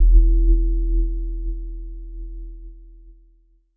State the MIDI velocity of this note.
100